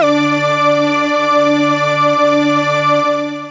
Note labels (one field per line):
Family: synthesizer lead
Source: synthesizer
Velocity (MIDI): 100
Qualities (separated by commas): bright, long release